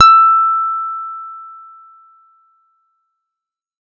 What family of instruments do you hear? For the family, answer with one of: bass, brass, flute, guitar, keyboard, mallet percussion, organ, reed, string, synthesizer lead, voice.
guitar